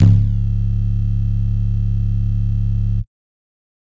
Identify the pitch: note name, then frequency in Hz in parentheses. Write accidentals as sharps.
C#1 (34.65 Hz)